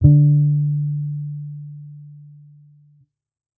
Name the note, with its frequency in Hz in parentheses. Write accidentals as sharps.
D3 (146.8 Hz)